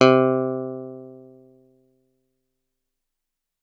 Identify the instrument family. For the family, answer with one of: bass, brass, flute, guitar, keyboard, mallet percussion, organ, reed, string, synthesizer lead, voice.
guitar